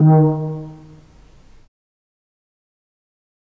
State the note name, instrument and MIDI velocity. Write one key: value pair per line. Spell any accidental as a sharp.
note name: D#3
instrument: acoustic flute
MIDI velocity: 25